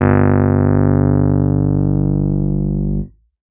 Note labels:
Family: keyboard; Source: electronic; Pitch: G1; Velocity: 127; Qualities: distorted

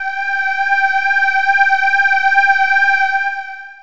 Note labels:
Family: voice; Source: synthesizer; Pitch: G5; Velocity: 100; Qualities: distorted, long release

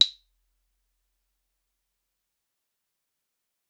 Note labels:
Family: guitar; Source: acoustic; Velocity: 100; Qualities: fast decay, percussive

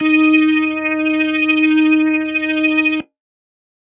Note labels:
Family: organ; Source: electronic; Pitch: D#4; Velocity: 100; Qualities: distorted

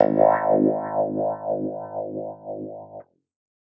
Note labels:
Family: keyboard; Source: electronic; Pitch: G#1; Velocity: 100

